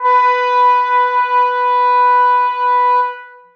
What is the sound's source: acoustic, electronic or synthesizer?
acoustic